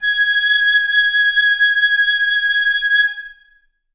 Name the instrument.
acoustic flute